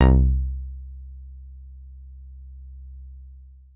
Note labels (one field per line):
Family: guitar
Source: synthesizer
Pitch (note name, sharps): C2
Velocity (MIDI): 75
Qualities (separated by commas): long release